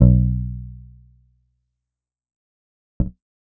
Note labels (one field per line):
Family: bass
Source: synthesizer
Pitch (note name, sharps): B1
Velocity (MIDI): 50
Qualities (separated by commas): dark, fast decay